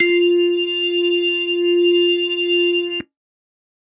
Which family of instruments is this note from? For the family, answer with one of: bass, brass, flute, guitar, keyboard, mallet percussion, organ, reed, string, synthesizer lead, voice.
organ